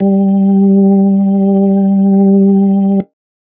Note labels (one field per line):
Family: organ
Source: electronic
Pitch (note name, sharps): G3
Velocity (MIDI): 127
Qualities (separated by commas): dark